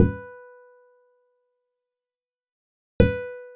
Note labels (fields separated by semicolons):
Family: guitar; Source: acoustic; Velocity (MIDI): 25; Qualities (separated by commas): dark, percussive